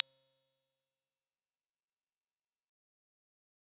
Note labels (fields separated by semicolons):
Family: mallet percussion; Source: acoustic; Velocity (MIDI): 50; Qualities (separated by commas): bright, fast decay